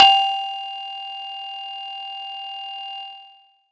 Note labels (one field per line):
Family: mallet percussion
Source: acoustic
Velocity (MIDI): 50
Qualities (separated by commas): distorted